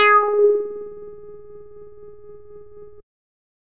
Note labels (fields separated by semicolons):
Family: bass; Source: synthesizer; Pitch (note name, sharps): G#4; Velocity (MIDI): 127